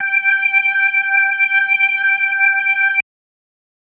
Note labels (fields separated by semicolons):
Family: organ; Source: electronic; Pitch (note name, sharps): G5; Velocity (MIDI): 75